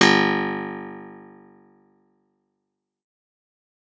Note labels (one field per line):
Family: guitar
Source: acoustic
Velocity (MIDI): 100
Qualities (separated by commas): bright, fast decay